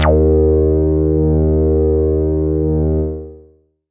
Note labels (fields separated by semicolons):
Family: bass; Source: synthesizer; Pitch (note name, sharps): D#2; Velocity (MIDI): 127; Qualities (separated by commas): distorted, long release